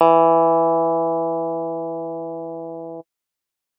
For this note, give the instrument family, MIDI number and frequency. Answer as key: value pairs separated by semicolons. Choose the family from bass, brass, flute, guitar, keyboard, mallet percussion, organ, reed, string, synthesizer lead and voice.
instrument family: guitar; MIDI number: 52; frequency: 164.8 Hz